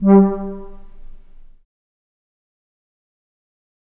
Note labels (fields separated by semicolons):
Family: flute; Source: acoustic; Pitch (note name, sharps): G3; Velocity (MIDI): 25; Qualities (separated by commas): fast decay, reverb